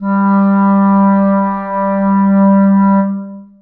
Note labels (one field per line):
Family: reed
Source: acoustic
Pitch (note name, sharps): G3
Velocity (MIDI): 75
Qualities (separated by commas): dark, long release, reverb